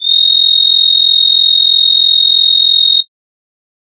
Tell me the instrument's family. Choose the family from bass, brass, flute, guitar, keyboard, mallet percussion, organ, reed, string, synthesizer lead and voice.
flute